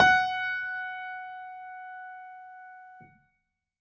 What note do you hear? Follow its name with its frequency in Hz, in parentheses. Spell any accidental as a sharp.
F#5 (740 Hz)